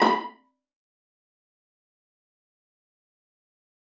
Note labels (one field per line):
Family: string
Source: acoustic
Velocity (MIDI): 50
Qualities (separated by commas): fast decay, percussive, reverb